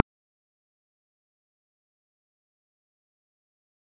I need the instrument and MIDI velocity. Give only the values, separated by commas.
electronic mallet percussion instrument, 50